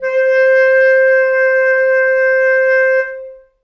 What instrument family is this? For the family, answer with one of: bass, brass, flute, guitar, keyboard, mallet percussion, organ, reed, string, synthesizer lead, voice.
reed